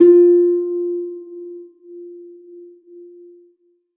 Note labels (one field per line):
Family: string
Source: acoustic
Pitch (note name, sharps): F4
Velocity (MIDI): 25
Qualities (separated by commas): reverb